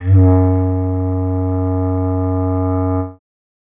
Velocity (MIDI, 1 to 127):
75